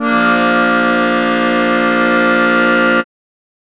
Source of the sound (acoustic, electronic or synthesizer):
acoustic